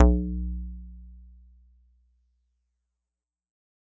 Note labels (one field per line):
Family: mallet percussion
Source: acoustic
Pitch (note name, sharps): B1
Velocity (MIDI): 100